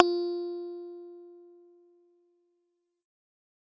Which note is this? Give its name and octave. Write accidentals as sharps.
F4